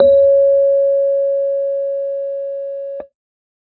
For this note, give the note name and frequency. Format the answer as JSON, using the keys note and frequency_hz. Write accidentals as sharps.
{"note": "C#5", "frequency_hz": 554.4}